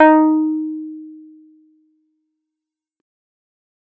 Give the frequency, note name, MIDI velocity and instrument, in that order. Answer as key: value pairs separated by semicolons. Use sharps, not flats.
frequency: 311.1 Hz; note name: D#4; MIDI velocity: 75; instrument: electronic keyboard